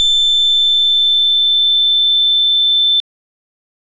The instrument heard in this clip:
electronic organ